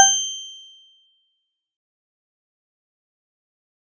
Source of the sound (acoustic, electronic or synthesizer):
acoustic